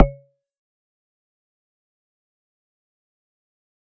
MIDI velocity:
50